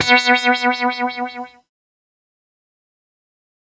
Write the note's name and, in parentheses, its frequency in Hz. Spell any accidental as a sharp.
B3 (246.9 Hz)